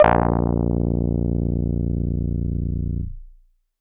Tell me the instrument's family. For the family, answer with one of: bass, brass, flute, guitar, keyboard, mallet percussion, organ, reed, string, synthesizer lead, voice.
keyboard